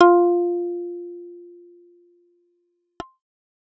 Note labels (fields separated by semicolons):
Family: bass; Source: synthesizer; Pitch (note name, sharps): F4; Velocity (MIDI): 100